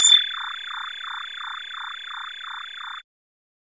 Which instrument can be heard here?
synthesizer bass